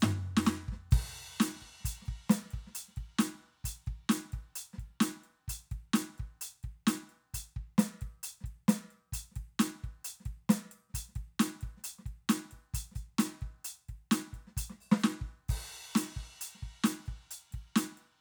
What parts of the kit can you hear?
crash, closed hi-hat, open hi-hat, hi-hat pedal, snare, floor tom and kick